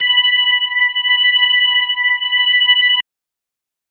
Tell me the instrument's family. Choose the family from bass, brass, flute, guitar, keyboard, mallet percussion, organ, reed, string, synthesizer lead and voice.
organ